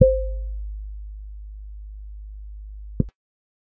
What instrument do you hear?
synthesizer bass